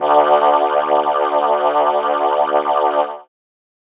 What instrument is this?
synthesizer keyboard